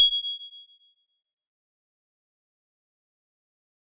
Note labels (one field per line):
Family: mallet percussion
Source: acoustic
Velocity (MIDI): 100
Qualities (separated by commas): bright, fast decay